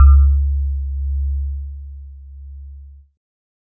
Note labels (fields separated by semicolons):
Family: keyboard; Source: electronic; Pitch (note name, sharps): C#2; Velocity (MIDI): 75; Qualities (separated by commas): multiphonic